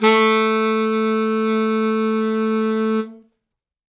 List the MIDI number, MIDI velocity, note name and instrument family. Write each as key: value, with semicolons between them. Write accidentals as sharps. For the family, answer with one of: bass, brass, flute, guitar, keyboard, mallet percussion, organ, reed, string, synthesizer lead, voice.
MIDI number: 57; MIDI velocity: 50; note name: A3; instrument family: reed